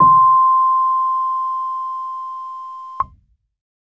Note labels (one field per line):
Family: keyboard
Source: electronic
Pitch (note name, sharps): C6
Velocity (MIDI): 25